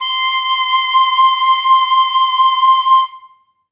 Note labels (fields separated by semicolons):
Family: flute; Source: acoustic; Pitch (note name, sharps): C6; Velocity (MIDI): 127; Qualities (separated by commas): reverb